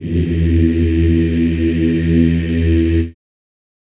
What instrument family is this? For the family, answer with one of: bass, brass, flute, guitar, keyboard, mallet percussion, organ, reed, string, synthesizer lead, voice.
voice